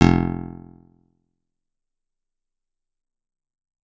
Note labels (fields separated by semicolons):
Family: guitar; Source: acoustic; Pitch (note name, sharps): F1; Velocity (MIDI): 127; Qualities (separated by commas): fast decay, percussive